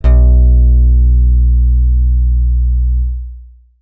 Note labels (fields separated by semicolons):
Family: bass; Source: synthesizer; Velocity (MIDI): 127; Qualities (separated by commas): dark, long release